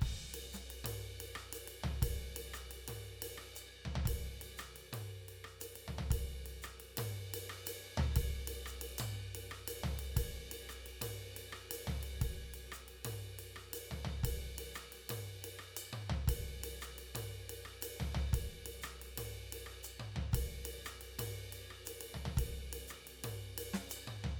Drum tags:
Latin, beat, 118 BPM, 4/4, ride, ride bell, hi-hat pedal, snare, cross-stick, mid tom, floor tom, kick

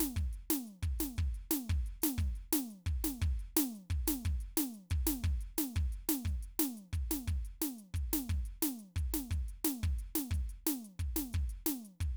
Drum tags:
chacarera, beat, 118 BPM, 4/4, closed hi-hat, snare, kick

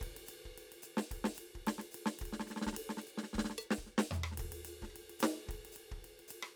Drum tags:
Brazilian baião, beat, 110 BPM, 4/4, ride, hi-hat pedal, percussion, snare, cross-stick, floor tom, kick

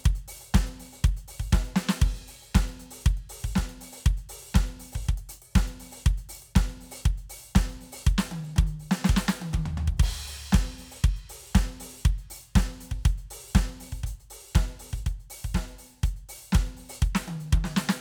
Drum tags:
disco, beat, 120 BPM, 4/4, crash, closed hi-hat, open hi-hat, hi-hat pedal, snare, high tom, floor tom, kick

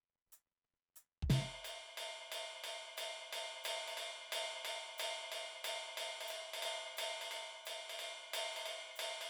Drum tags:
medium-fast jazz, beat, 180 BPM, 4/4, ride, hi-hat pedal, snare, kick

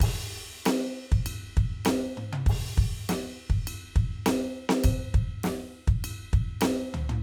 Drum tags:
rock, beat, 100 BPM, 4/4, crash, ride, ride bell, snare, high tom, mid tom, floor tom, kick

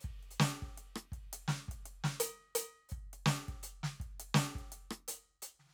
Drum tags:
New Orleans funk, beat, 84 BPM, 4/4, closed hi-hat, hi-hat pedal, snare, cross-stick, kick

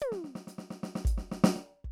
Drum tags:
fast funk, fill, 125 BPM, 4/4, closed hi-hat, hi-hat pedal, snare, high tom, kick

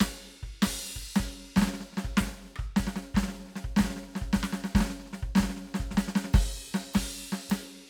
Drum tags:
klezmer, beat, 152 BPM, 4/4, crash, ride, ride bell, snare, cross-stick, kick

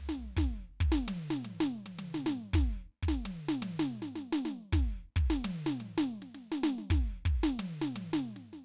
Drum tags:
Afro-Cuban rumba, beat, 110 BPM, 4/4, hi-hat pedal, snare, high tom, kick

